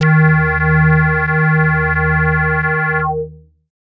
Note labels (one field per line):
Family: bass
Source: synthesizer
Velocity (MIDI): 127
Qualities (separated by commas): distorted, multiphonic